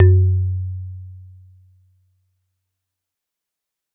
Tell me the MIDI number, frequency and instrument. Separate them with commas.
42, 92.5 Hz, acoustic mallet percussion instrument